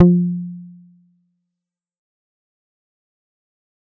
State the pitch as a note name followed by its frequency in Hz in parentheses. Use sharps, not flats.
F3 (174.6 Hz)